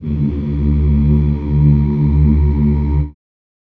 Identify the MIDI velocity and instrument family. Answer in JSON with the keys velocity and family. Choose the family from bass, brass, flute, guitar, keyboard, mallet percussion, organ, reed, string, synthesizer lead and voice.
{"velocity": 50, "family": "voice"}